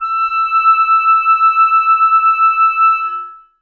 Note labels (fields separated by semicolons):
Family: reed; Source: acoustic; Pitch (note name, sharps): E6; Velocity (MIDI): 50; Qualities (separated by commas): reverb